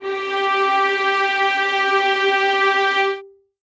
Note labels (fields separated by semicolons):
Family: string; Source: acoustic; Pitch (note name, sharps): G4; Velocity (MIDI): 50; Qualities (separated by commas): reverb